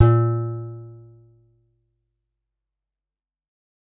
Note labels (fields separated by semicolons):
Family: guitar; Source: acoustic; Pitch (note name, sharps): A#2; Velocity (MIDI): 100; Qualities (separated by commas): fast decay